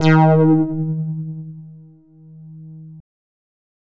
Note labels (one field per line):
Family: bass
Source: synthesizer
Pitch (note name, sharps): D#3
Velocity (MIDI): 100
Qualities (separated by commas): distorted